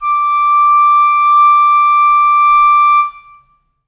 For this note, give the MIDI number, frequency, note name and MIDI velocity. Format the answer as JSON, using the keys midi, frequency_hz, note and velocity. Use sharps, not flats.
{"midi": 86, "frequency_hz": 1175, "note": "D6", "velocity": 25}